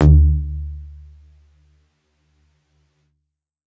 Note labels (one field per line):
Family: keyboard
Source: electronic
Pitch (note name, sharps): D2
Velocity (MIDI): 127